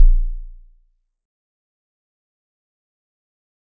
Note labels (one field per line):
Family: mallet percussion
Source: acoustic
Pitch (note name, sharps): A#0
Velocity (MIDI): 25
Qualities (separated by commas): fast decay, percussive